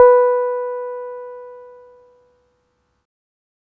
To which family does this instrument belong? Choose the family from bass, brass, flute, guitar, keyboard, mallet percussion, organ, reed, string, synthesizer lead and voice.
keyboard